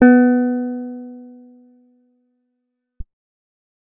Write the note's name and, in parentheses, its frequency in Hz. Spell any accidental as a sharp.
B3 (246.9 Hz)